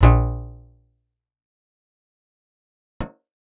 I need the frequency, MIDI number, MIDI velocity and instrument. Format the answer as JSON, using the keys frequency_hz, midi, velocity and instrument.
{"frequency_hz": 58.27, "midi": 34, "velocity": 50, "instrument": "acoustic guitar"}